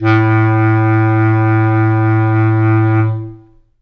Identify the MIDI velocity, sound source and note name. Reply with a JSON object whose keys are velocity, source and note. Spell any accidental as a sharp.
{"velocity": 25, "source": "acoustic", "note": "A2"}